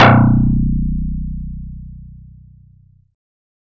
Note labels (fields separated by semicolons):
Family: bass; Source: synthesizer; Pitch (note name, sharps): B0; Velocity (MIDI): 75